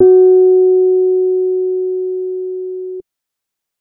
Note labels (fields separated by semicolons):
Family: keyboard; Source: electronic; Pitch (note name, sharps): F#4; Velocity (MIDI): 25; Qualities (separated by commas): dark